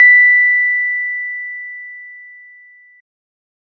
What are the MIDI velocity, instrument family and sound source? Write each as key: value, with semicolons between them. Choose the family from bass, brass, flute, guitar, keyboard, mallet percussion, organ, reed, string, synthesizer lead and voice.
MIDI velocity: 100; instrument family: organ; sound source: electronic